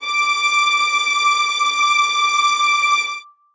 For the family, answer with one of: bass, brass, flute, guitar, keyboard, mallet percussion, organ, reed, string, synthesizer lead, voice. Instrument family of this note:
string